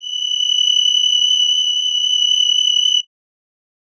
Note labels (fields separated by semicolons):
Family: reed; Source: acoustic; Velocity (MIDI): 25; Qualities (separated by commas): bright